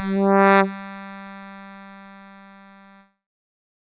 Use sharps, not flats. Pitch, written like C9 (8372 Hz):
G3 (196 Hz)